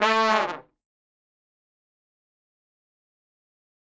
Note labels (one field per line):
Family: brass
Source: acoustic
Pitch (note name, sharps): A3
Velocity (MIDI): 25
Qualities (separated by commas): fast decay, reverb